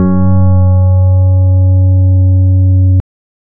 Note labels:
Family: organ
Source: electronic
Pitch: F#2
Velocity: 127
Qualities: dark

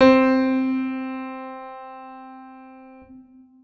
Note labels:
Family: organ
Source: electronic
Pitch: C4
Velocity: 100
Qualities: reverb

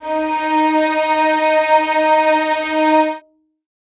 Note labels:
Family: string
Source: acoustic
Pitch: D#4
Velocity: 75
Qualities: reverb

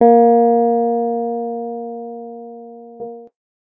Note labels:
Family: guitar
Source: electronic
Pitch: A#3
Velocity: 25

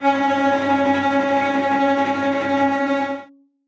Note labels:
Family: string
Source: acoustic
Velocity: 127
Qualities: bright, non-linear envelope, reverb

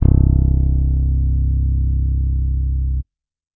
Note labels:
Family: bass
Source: electronic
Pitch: C1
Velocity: 75

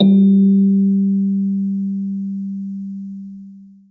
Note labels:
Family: mallet percussion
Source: acoustic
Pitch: G3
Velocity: 75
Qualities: dark, long release, reverb

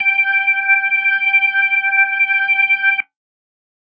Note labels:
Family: organ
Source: electronic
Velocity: 25

